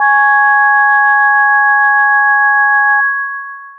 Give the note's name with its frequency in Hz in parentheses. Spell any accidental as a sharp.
C#4 (277.2 Hz)